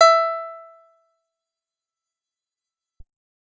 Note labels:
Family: guitar; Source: acoustic; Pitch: E5; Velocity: 127; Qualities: fast decay, percussive

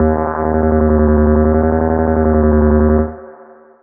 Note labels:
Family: bass; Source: synthesizer; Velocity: 25; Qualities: long release, reverb

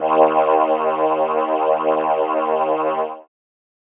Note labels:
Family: keyboard; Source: synthesizer; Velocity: 25

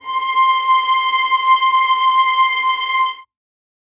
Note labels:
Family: string; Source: acoustic; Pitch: C6; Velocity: 50; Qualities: reverb

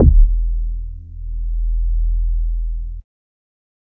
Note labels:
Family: bass; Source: synthesizer; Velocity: 50

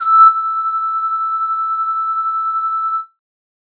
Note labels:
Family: flute; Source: synthesizer; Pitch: E6; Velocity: 25; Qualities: distorted

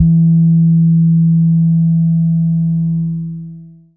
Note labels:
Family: bass; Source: synthesizer; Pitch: E3; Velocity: 25; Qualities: long release

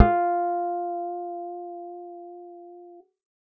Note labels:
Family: bass; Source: synthesizer; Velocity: 127; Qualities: dark, reverb

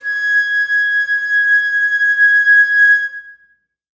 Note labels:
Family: flute; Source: acoustic; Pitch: G#6; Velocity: 50; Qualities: reverb

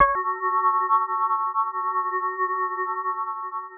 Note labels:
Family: mallet percussion; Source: synthesizer; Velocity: 127; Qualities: long release, multiphonic

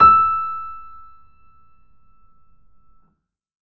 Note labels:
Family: keyboard; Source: acoustic; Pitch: E6; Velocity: 75; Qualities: reverb

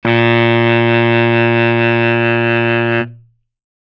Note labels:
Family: reed; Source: acoustic; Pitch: A#2; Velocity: 50

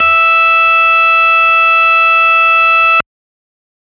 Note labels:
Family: organ; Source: electronic; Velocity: 75

